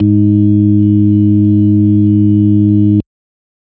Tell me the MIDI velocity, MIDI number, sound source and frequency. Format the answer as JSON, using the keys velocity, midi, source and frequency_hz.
{"velocity": 75, "midi": 44, "source": "electronic", "frequency_hz": 103.8}